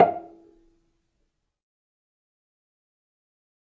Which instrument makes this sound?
acoustic string instrument